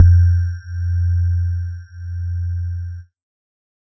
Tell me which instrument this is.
synthesizer lead